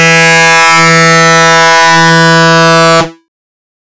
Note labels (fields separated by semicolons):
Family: bass; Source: synthesizer; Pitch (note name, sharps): E3; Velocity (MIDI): 127; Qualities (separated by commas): bright, distorted